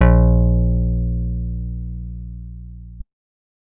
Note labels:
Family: guitar; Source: acoustic; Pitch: A#1; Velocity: 50

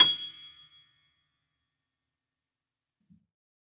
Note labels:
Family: keyboard; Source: acoustic; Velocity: 75; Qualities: fast decay, percussive

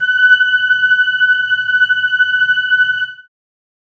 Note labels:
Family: keyboard; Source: synthesizer; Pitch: F#6; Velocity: 50; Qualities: bright

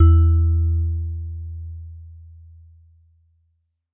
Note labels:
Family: mallet percussion; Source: acoustic; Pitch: E2; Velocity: 75

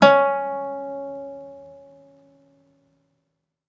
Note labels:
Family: guitar; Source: acoustic; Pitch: C#4; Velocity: 127; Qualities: reverb

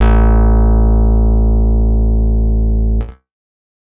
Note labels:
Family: guitar; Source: acoustic; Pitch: A1; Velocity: 127

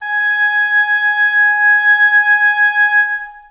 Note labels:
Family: reed; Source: acoustic; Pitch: G#5; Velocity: 127; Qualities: long release, reverb

